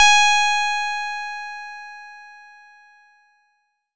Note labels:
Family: bass; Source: synthesizer; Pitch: G#5; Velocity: 75; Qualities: bright, distorted

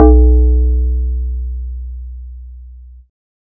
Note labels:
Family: bass; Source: synthesizer; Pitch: B1; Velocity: 75

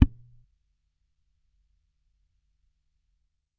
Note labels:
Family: bass; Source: electronic; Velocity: 25; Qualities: percussive

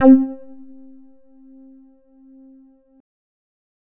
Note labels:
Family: bass; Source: synthesizer; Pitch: C4; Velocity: 50; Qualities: dark, distorted, percussive

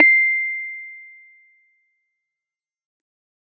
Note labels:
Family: keyboard; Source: electronic; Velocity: 100; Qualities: fast decay

